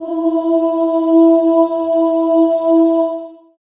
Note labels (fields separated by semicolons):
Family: voice; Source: acoustic; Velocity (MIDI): 75; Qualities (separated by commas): reverb